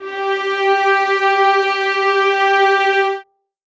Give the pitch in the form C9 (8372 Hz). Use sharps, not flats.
G4 (392 Hz)